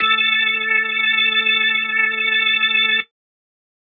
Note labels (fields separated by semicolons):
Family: organ; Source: electronic; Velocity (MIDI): 127